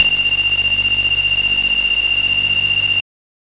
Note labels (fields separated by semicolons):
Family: bass; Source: synthesizer; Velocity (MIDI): 50; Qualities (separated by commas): bright, distorted